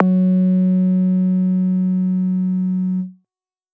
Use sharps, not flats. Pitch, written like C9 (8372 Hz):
F#3 (185 Hz)